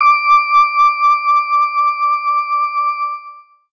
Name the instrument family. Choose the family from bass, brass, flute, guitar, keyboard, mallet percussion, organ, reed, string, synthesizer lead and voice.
organ